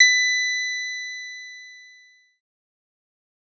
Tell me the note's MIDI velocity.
50